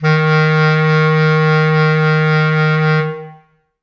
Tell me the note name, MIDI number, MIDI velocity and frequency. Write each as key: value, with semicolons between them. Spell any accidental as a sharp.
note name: D#3; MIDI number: 51; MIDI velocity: 127; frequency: 155.6 Hz